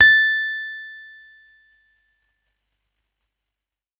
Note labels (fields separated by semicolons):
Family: keyboard; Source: electronic; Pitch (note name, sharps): A6; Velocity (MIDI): 75; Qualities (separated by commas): distorted, tempo-synced